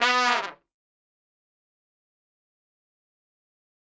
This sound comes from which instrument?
acoustic brass instrument